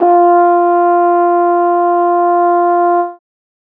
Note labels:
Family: brass; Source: acoustic; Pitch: F4; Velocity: 25

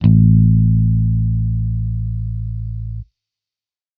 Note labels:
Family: bass; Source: electronic; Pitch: A1; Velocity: 50

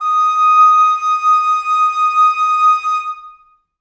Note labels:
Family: flute; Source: acoustic; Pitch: D#6; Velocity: 100; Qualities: reverb

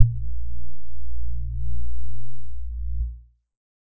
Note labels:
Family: keyboard; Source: electronic; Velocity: 25; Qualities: dark

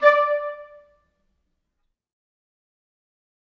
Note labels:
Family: reed; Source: acoustic; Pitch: D5; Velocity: 50; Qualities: fast decay, reverb

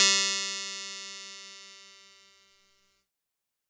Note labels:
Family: keyboard; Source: electronic; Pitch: G3; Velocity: 25; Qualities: bright, distorted

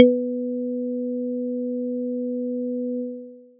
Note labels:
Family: mallet percussion; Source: acoustic; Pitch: B3; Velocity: 25

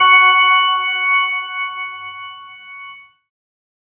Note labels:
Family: keyboard; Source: synthesizer; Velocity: 100; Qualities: bright

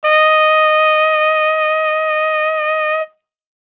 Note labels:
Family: brass; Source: acoustic; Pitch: D#5; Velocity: 100; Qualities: bright

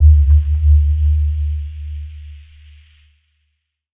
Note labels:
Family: synthesizer lead; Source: synthesizer; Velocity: 127; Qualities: dark, non-linear envelope, reverb

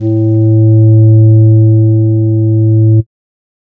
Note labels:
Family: flute; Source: synthesizer; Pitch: A2; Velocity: 100; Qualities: dark

